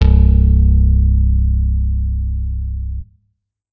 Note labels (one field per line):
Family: guitar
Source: electronic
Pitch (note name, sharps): C1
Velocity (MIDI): 75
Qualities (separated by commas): reverb